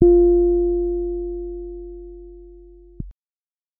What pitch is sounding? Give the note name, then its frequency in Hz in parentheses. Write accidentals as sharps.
F4 (349.2 Hz)